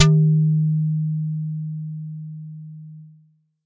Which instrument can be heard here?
synthesizer bass